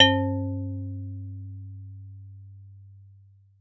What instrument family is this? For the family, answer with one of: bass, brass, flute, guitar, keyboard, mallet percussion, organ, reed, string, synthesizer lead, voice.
mallet percussion